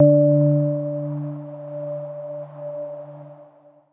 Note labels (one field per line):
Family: keyboard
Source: electronic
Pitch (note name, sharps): D3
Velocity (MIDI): 25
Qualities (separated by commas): dark, long release